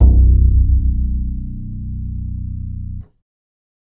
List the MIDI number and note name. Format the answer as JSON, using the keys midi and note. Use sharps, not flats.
{"midi": 23, "note": "B0"}